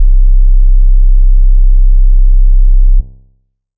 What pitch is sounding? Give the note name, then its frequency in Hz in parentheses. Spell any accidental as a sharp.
C1 (32.7 Hz)